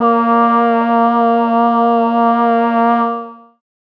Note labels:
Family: voice; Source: synthesizer; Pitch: A#3; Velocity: 100; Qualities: long release

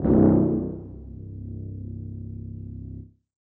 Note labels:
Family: brass; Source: acoustic; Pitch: C1; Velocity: 75; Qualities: reverb

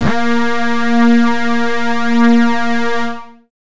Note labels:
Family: bass; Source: synthesizer; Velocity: 100; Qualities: bright, distorted

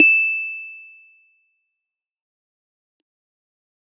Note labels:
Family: keyboard; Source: electronic; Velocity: 25; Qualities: fast decay

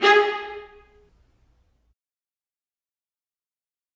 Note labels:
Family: string; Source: acoustic; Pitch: G#4; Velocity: 127; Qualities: fast decay, percussive, reverb

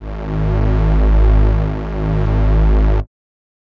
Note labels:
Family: reed; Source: acoustic; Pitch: G#1; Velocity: 75

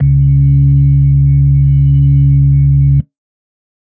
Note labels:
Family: organ; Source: electronic; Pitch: C#2; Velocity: 75; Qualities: dark

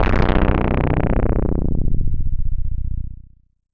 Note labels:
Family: bass; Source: synthesizer; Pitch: B-1; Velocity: 127; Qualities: bright, distorted, tempo-synced

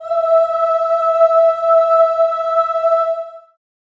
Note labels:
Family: voice; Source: acoustic; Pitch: E5; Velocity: 75; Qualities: reverb

